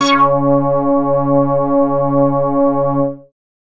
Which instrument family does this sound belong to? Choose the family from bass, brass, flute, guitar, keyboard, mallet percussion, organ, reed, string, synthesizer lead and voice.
bass